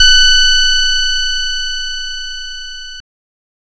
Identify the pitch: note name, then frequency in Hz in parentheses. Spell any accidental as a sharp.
F#6 (1480 Hz)